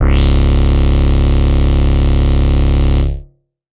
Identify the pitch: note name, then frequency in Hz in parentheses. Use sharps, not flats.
C#1 (34.65 Hz)